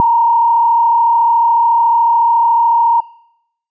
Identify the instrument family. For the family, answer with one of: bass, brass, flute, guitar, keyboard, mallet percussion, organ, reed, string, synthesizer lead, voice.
bass